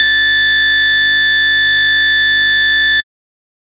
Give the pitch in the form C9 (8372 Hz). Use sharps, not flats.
A6 (1760 Hz)